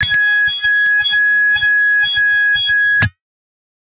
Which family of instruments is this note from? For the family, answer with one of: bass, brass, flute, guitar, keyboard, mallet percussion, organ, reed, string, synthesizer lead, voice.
guitar